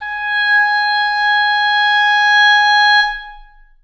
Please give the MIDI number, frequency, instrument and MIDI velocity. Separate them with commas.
80, 830.6 Hz, acoustic reed instrument, 127